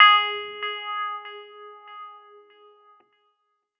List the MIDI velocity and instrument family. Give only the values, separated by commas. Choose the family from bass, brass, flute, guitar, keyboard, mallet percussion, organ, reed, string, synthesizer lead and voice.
75, keyboard